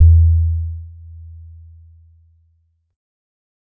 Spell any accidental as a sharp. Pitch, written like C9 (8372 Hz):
E2 (82.41 Hz)